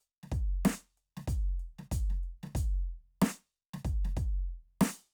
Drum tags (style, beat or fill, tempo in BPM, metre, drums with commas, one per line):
hip-hop
beat
94 BPM
4/4
closed hi-hat, open hi-hat, snare, kick